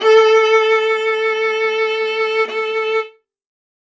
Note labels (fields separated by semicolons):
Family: string; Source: acoustic; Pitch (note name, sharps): A4; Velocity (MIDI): 127; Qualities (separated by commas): reverb